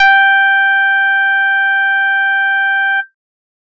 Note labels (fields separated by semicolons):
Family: bass; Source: synthesizer; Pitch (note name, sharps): G5; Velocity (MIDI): 25